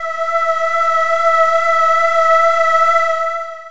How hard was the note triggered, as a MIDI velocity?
50